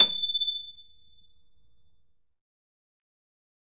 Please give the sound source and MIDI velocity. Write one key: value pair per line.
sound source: electronic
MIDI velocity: 100